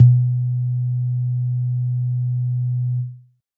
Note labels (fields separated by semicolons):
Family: keyboard; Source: electronic; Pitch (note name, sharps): B2; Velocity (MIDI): 100; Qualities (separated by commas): dark